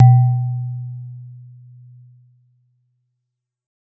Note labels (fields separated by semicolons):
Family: mallet percussion; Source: acoustic; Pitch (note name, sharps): B2; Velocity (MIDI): 127; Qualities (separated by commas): dark